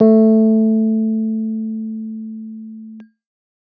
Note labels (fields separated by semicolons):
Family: keyboard; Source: electronic; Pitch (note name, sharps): A3; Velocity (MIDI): 75; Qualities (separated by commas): dark